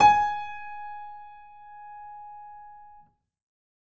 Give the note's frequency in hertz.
830.6 Hz